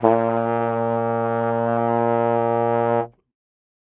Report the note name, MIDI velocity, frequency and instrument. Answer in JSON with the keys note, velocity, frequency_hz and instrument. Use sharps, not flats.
{"note": "A#2", "velocity": 25, "frequency_hz": 116.5, "instrument": "acoustic brass instrument"}